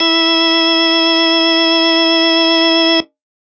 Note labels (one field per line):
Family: organ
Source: electronic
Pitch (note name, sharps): E4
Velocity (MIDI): 25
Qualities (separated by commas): distorted